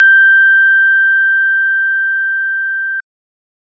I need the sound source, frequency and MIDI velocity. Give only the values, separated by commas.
electronic, 1568 Hz, 25